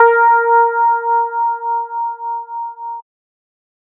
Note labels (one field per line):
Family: bass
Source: synthesizer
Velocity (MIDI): 100